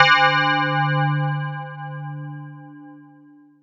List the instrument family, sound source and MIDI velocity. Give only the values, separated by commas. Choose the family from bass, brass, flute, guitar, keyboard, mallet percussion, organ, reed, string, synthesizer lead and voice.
mallet percussion, electronic, 127